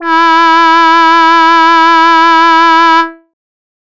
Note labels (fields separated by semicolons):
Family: voice; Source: synthesizer; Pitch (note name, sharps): E4; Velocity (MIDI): 127; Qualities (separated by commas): distorted